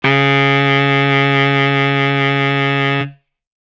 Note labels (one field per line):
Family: reed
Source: acoustic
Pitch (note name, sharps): C#3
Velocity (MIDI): 127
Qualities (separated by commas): bright